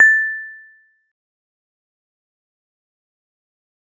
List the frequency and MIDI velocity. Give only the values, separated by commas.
1760 Hz, 25